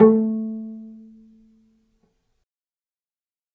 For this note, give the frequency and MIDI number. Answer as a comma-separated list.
220 Hz, 57